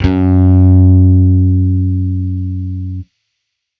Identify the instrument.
electronic bass